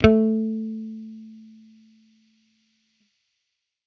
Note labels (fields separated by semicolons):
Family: bass; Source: electronic; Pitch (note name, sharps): A3; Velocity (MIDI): 25